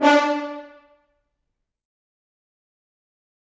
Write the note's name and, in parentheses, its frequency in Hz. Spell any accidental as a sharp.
D4 (293.7 Hz)